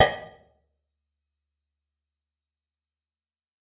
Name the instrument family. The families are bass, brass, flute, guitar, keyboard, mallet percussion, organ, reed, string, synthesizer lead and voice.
guitar